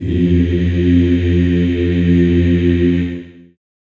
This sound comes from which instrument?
acoustic voice